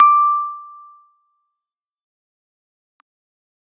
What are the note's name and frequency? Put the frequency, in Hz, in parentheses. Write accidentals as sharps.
D6 (1175 Hz)